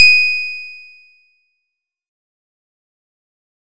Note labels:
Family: guitar; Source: synthesizer; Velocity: 75; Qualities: bright, fast decay

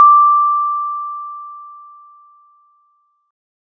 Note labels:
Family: mallet percussion; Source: acoustic; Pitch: D6; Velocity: 25

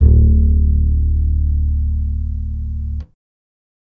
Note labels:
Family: bass; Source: electronic; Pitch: D1; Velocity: 50; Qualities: reverb

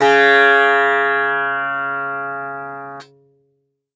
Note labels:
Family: guitar; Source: acoustic; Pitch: C#3; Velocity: 25; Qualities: bright, multiphonic, reverb

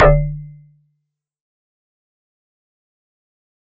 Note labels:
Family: mallet percussion; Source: electronic; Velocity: 75; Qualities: fast decay, percussive

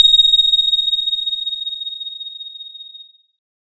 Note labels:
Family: keyboard; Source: electronic; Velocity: 25; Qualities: bright

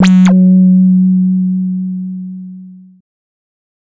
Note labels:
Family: bass; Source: synthesizer; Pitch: F#3; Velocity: 127; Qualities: distorted

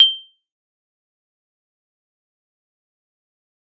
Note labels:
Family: mallet percussion; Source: acoustic; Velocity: 75; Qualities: bright, fast decay, percussive

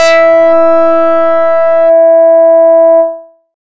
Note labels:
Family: bass; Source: synthesizer; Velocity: 100; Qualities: bright, distorted

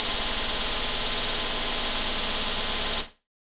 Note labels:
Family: bass; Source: synthesizer; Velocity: 50; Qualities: bright, distorted

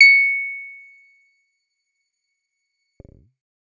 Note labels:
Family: bass; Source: synthesizer; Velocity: 50

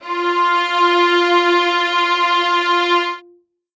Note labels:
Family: string; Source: acoustic; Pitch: F4; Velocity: 100; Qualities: reverb

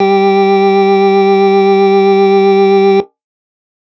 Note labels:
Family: organ; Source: electronic; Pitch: G3; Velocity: 127

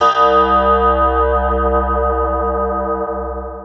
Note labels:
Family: guitar; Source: electronic; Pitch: C2; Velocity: 127; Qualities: long release, multiphonic, non-linear envelope

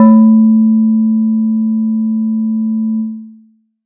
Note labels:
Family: mallet percussion; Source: acoustic; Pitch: A3; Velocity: 100; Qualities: long release

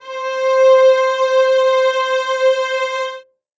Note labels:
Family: string; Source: acoustic; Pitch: C5; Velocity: 100; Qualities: reverb

